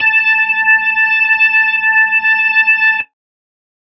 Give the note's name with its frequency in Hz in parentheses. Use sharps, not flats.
A5 (880 Hz)